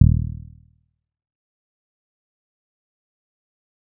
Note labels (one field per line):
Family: bass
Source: synthesizer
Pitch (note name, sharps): D#1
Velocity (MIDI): 25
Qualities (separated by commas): dark, fast decay, percussive